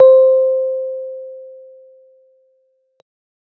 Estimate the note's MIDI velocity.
25